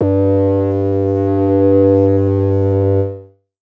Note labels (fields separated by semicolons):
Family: synthesizer lead; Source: synthesizer; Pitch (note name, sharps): G2; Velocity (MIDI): 100; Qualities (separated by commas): distorted, multiphonic, non-linear envelope